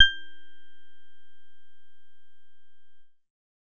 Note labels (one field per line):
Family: bass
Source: synthesizer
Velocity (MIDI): 25